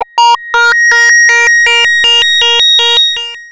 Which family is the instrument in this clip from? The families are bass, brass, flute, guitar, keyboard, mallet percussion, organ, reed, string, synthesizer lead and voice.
bass